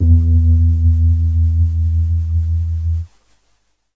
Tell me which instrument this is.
electronic keyboard